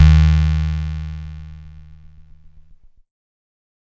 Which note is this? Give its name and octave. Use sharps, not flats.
D#2